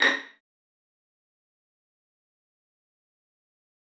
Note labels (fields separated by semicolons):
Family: string; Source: acoustic; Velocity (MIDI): 100; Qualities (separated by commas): fast decay, percussive, reverb